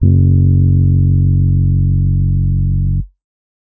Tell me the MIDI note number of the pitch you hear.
30